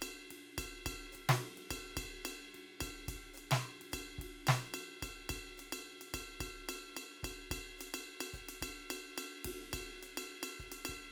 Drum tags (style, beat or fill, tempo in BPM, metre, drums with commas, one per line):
ijexá
beat
108 BPM
4/4
ride, ride bell, closed hi-hat, hi-hat pedal, snare, kick